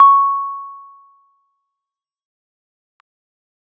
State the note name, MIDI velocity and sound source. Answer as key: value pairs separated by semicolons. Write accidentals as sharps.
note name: C#6; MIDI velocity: 50; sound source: electronic